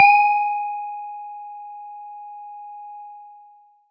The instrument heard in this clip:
acoustic mallet percussion instrument